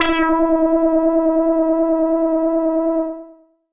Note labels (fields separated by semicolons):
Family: bass; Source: synthesizer; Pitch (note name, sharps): E4; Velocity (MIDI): 75; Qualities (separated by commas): distorted, tempo-synced